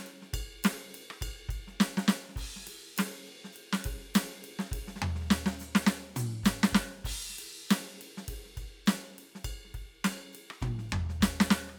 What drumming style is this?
New Orleans funk